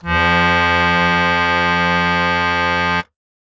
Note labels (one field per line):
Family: keyboard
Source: acoustic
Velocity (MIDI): 75